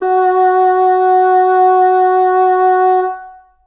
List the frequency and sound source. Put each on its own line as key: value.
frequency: 370 Hz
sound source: acoustic